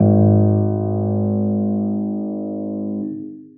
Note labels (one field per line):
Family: keyboard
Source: acoustic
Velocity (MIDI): 25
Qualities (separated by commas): long release, reverb